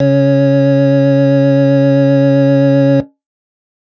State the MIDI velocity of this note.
100